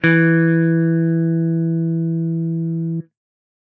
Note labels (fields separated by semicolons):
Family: guitar; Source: electronic; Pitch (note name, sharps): E3; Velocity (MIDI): 75; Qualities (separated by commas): distorted